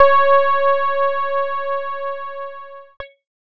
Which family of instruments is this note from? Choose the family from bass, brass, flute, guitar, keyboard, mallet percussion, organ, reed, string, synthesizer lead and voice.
keyboard